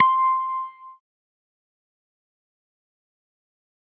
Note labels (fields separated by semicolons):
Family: organ; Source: electronic; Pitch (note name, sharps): C6; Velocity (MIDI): 100; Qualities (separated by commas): fast decay